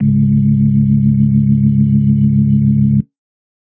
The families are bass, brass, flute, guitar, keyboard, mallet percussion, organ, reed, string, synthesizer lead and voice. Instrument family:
organ